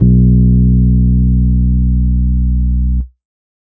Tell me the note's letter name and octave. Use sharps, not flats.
B1